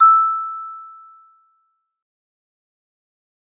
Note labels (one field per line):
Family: mallet percussion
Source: acoustic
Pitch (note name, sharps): E6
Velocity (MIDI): 75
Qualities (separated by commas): fast decay